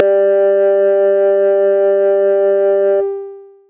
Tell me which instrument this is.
synthesizer bass